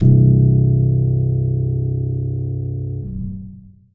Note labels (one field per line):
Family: keyboard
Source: acoustic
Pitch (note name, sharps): C1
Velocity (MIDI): 25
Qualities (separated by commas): dark, reverb